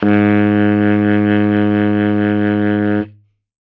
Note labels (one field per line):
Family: reed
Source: acoustic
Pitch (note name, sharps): G#2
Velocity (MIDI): 25